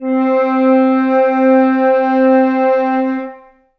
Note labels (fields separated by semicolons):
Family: flute; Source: acoustic; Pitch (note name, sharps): C4; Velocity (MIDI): 75; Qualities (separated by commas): dark, long release, reverb